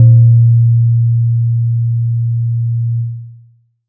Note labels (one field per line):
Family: mallet percussion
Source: acoustic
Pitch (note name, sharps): A#2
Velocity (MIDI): 25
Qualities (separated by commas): dark, long release